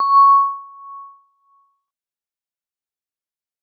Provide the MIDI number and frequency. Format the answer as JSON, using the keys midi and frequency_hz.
{"midi": 85, "frequency_hz": 1109}